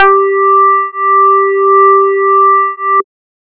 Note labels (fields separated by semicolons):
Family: bass; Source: synthesizer; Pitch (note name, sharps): G4; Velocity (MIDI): 127